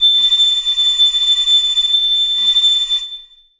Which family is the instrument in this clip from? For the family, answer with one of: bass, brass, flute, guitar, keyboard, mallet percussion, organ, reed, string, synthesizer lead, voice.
reed